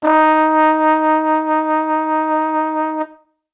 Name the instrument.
acoustic brass instrument